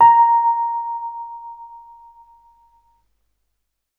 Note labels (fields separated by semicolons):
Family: keyboard; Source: electronic; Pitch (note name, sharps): A#5; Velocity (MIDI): 75